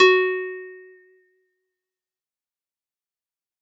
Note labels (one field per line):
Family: guitar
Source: acoustic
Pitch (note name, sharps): F#4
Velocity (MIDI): 100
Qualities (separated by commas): fast decay